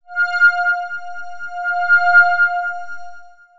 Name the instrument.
synthesizer lead